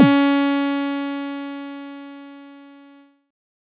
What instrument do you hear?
synthesizer bass